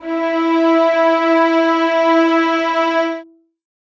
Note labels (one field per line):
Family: string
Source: acoustic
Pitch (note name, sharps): E4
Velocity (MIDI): 50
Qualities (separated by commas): reverb